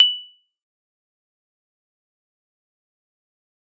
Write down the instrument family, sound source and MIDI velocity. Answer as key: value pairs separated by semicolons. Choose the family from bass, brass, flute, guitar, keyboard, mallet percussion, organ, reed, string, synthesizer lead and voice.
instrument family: mallet percussion; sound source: acoustic; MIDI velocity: 127